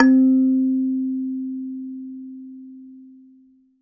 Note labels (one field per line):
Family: mallet percussion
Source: acoustic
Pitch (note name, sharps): C4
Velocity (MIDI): 100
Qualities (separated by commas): reverb